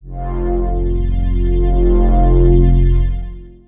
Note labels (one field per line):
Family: synthesizer lead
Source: synthesizer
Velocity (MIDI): 25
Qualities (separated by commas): long release, non-linear envelope